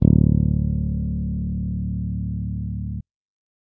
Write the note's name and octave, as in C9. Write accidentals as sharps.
D1